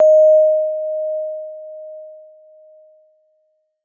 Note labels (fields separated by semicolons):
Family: keyboard; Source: electronic; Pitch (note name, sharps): D#5; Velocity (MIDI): 50